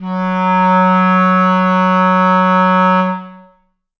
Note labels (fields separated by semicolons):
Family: reed; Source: acoustic; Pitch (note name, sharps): F#3; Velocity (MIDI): 127; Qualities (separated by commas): long release, reverb